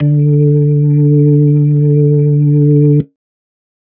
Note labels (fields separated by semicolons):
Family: organ; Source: electronic; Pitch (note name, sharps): D3; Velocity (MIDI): 50